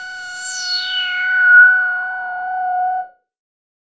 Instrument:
synthesizer bass